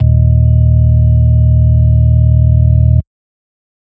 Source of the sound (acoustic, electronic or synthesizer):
electronic